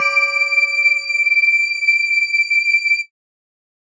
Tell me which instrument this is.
electronic mallet percussion instrument